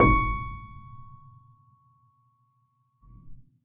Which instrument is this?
acoustic keyboard